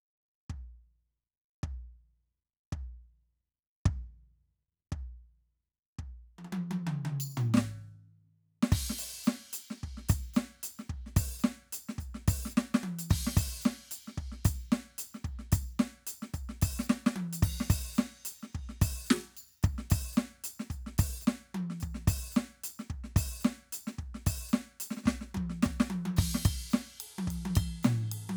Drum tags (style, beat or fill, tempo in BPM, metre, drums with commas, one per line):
swing
beat
110 BPM
4/4
crash, ride, ride bell, percussion, snare, high tom, mid tom, floor tom, kick